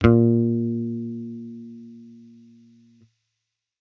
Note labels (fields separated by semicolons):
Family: bass; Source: electronic; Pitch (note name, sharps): A#2; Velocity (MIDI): 25; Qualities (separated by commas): distorted